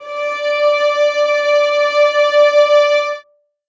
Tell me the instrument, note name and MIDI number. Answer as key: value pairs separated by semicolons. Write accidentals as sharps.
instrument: acoustic string instrument; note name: D5; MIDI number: 74